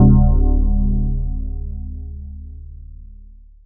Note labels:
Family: mallet percussion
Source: electronic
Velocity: 100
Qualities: long release

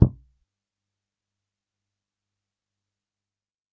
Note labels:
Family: bass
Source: electronic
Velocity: 25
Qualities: fast decay, percussive

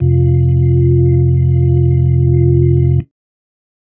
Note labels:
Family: organ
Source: electronic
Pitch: F1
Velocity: 75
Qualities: dark

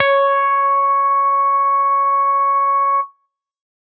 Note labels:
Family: bass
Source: synthesizer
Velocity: 100

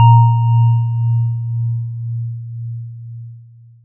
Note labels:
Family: mallet percussion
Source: acoustic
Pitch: A#2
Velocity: 25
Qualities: long release

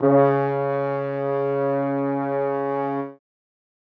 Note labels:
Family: brass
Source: acoustic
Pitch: C#3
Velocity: 100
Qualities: reverb

